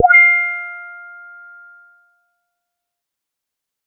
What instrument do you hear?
synthesizer bass